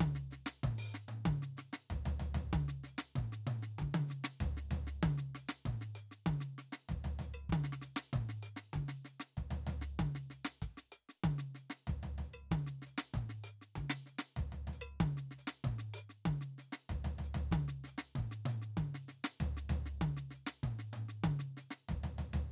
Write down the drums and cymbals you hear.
closed hi-hat, hi-hat pedal, percussion, snare, high tom, mid tom, floor tom and kick